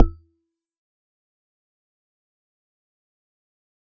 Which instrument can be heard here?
electronic mallet percussion instrument